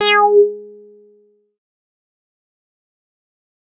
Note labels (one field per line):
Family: bass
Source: synthesizer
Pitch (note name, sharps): G#4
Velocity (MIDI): 75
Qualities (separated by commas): distorted, fast decay